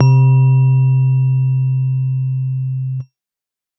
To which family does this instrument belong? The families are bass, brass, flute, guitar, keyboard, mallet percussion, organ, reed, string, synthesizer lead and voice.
keyboard